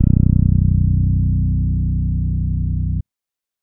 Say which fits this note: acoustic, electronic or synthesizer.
electronic